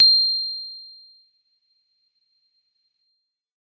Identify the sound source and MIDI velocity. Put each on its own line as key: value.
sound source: electronic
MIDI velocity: 127